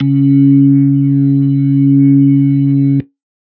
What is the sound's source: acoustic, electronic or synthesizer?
electronic